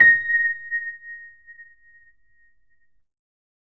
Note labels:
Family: keyboard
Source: electronic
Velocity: 75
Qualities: reverb

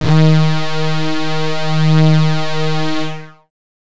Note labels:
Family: bass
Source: synthesizer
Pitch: D#3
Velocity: 127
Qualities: bright, distorted

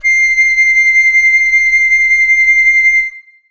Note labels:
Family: flute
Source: acoustic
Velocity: 75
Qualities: reverb

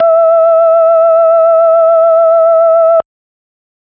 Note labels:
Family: organ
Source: electronic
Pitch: E5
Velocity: 50

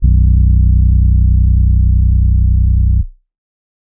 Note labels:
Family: keyboard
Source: electronic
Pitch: B0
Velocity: 50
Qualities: dark

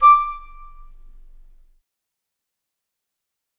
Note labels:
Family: flute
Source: acoustic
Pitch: D6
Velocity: 25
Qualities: fast decay, percussive, reverb

